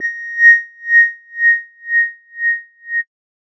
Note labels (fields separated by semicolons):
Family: bass; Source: synthesizer; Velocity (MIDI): 50; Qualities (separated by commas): distorted